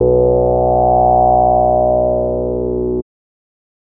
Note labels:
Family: bass; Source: synthesizer; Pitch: B1; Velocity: 127; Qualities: distorted

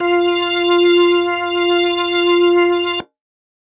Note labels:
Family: organ; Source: electronic; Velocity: 100

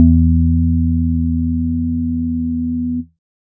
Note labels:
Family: organ; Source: electronic; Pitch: E2; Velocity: 25; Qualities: dark

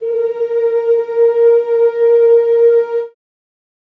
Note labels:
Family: voice; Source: acoustic; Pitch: A#4; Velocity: 100; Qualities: dark, reverb

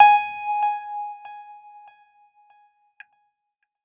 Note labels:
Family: keyboard; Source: electronic; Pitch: G#5; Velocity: 127

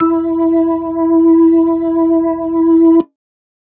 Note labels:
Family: organ; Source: electronic; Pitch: E4; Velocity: 50

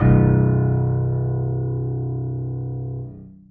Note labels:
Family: keyboard; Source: acoustic; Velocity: 100; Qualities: reverb

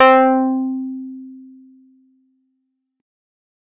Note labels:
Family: keyboard; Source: electronic; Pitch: C4; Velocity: 100; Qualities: distorted

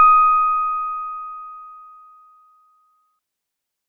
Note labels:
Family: organ; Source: electronic; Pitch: D#6; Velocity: 25

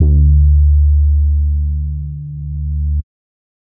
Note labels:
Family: bass; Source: synthesizer; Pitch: D2; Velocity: 25; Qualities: dark

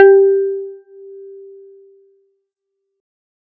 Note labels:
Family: guitar; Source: synthesizer; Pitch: G4; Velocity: 25

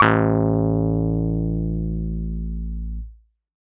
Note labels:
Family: keyboard; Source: electronic; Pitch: A1; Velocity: 100; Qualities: distorted

